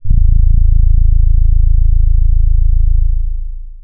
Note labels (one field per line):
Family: keyboard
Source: electronic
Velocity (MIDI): 127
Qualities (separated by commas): dark, long release